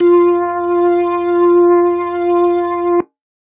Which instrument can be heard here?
electronic organ